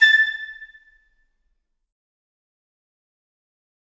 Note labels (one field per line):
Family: flute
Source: acoustic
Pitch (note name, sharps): A6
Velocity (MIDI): 50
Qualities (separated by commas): fast decay, percussive, reverb